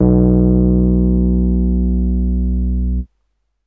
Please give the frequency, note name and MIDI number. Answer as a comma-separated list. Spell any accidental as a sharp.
61.74 Hz, B1, 35